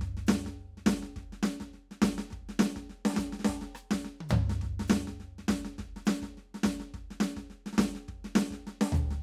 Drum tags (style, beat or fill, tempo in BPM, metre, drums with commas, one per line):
New Orleans shuffle
beat
104 BPM
4/4
hi-hat pedal, snare, cross-stick, high tom, floor tom, kick